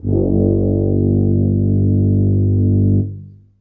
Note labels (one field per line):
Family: brass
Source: acoustic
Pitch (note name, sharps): G1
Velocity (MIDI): 50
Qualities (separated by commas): dark, reverb